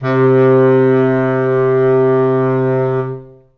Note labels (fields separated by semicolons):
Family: reed; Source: acoustic; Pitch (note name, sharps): C3; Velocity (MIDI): 25; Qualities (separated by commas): reverb